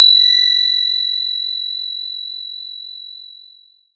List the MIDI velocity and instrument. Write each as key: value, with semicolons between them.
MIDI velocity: 75; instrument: electronic mallet percussion instrument